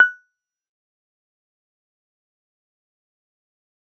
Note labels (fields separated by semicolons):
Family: mallet percussion; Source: electronic; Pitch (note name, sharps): F#6; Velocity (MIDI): 100; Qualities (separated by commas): fast decay, percussive